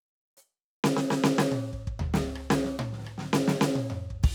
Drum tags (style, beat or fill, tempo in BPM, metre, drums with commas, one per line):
hip-hop
fill
140 BPM
4/4
crash, hi-hat pedal, snare, cross-stick, high tom, mid tom, floor tom, kick